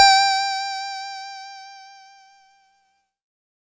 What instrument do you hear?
electronic keyboard